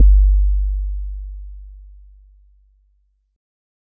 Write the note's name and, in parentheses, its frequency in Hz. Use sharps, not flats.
G1 (49 Hz)